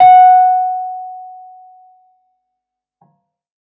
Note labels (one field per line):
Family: keyboard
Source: electronic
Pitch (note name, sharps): F#5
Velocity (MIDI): 127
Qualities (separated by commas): fast decay